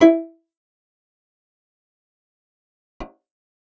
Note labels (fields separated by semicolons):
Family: guitar; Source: acoustic; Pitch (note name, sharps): E4; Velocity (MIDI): 25; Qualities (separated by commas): fast decay, percussive, reverb